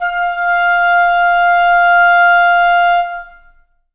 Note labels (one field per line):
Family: reed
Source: acoustic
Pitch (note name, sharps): F5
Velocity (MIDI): 25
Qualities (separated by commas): long release, reverb